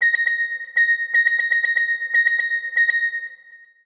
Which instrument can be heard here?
synthesizer mallet percussion instrument